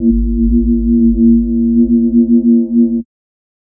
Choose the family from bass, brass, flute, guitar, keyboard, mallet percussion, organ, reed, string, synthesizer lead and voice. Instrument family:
mallet percussion